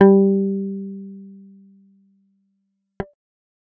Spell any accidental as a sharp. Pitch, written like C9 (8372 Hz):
G3 (196 Hz)